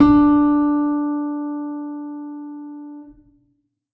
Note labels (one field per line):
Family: keyboard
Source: acoustic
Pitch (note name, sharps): D4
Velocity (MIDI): 100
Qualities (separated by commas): reverb